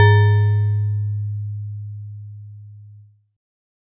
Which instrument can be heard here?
acoustic mallet percussion instrument